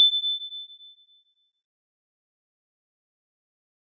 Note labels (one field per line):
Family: mallet percussion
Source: acoustic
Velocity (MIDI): 25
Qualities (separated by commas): bright